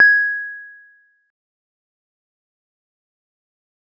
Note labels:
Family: guitar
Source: synthesizer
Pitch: G#6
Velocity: 75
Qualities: dark, fast decay, percussive

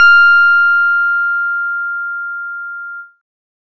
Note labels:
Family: bass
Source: synthesizer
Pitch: F6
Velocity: 127

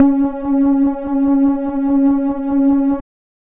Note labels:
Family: bass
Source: synthesizer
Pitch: C#4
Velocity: 75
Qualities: dark

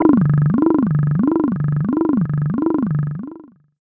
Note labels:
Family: voice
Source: synthesizer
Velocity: 75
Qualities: long release, non-linear envelope, tempo-synced

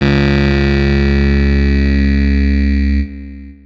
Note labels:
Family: keyboard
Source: electronic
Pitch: C#2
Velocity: 127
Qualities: bright, distorted, long release

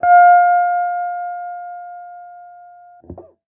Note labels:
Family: guitar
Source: electronic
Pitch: F5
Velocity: 50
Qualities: non-linear envelope

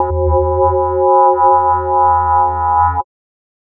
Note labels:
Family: mallet percussion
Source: synthesizer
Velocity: 75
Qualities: multiphonic, non-linear envelope

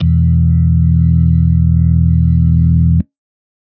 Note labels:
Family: organ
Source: electronic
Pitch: E1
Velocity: 25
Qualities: dark

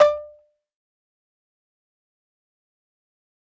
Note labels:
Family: mallet percussion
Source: acoustic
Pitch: D5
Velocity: 50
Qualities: fast decay, percussive, reverb

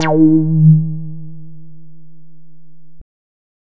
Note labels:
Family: bass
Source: synthesizer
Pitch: D#3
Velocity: 50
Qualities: distorted

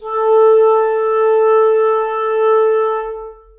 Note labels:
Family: reed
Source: acoustic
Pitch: A4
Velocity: 75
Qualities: long release, reverb

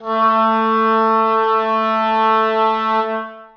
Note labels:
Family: reed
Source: acoustic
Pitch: A3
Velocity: 127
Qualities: long release, reverb

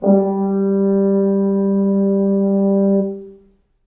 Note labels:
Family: brass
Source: acoustic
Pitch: G3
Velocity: 50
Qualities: dark, reverb

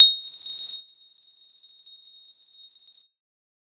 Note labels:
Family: mallet percussion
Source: electronic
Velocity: 75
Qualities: bright, non-linear envelope

